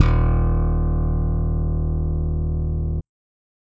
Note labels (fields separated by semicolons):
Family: bass; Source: electronic; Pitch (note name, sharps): D#1; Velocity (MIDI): 50; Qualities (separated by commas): bright